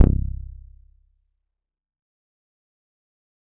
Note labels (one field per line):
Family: bass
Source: synthesizer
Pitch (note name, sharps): C1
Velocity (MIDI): 50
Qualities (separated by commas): dark, distorted, fast decay, percussive